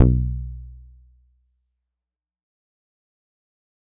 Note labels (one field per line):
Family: bass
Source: synthesizer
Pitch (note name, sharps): B1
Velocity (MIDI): 100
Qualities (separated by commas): dark, distorted, fast decay